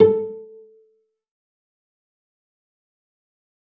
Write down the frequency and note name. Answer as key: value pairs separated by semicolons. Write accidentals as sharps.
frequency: 440 Hz; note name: A4